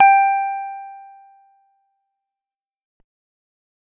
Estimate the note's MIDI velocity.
75